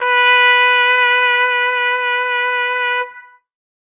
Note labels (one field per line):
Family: brass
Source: acoustic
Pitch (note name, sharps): B4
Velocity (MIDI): 75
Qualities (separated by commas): distorted